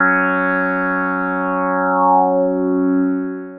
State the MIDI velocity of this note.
75